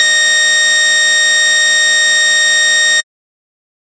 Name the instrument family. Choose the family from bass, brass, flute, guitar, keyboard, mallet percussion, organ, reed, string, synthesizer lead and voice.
bass